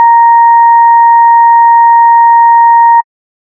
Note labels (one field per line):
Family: bass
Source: synthesizer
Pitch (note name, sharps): A#5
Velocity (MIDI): 127